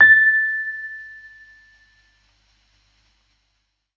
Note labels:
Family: keyboard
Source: electronic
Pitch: A6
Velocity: 50

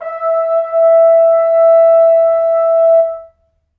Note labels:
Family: brass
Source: acoustic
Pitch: E5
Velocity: 50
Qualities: reverb

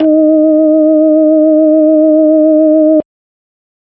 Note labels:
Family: organ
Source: electronic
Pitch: D#4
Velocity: 25

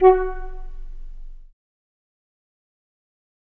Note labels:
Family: flute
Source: acoustic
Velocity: 25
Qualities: fast decay, reverb

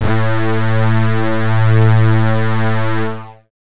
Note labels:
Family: bass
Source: synthesizer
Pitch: A2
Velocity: 100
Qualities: bright, distorted

